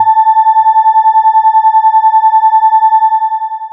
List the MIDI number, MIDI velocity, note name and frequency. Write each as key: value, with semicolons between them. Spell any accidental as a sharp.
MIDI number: 81; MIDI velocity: 50; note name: A5; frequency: 880 Hz